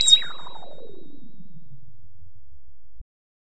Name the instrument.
synthesizer bass